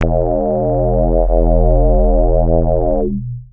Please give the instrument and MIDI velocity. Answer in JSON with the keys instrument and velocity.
{"instrument": "synthesizer bass", "velocity": 127}